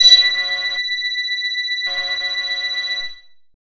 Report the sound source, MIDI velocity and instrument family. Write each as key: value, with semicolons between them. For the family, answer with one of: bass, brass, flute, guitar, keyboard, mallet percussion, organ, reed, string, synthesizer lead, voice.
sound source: synthesizer; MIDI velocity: 100; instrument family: bass